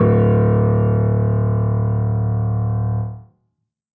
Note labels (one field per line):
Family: keyboard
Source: acoustic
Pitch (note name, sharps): D1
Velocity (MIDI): 100